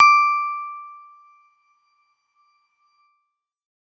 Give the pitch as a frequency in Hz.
1175 Hz